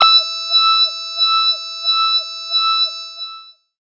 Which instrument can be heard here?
synthesizer voice